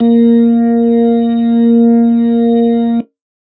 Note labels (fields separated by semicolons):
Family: organ; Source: electronic; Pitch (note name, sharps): A#3; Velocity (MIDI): 50